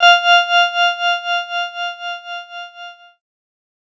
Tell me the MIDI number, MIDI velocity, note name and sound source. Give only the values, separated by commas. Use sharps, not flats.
77, 75, F5, electronic